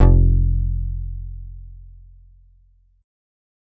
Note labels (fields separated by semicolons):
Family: bass; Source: synthesizer; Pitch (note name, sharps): F1; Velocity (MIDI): 25